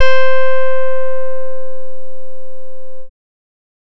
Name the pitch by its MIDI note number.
72